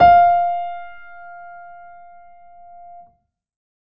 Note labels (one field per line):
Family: keyboard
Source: acoustic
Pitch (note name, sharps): F5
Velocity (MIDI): 75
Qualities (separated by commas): reverb